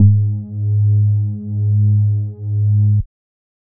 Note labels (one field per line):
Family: bass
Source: synthesizer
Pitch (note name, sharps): G#2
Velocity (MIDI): 25